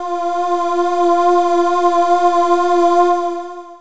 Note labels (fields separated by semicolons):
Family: voice; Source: synthesizer; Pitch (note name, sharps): F4; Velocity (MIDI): 25; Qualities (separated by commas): distorted, long release